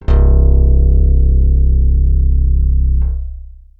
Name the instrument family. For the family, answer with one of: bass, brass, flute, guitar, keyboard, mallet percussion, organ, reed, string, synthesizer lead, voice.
bass